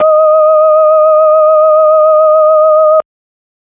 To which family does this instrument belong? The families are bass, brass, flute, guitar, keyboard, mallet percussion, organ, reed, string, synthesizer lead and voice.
organ